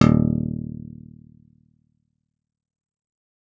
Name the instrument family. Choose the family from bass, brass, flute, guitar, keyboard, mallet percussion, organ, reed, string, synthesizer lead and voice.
guitar